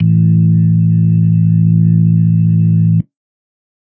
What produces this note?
electronic organ